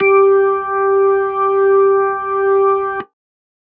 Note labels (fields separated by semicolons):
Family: organ; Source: electronic; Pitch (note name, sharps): G4; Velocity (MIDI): 100